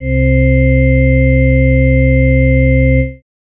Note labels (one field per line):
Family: organ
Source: electronic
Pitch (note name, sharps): C2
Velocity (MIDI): 50